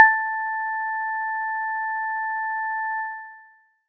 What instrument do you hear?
acoustic mallet percussion instrument